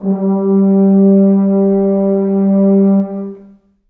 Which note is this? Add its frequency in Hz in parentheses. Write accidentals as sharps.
G3 (196 Hz)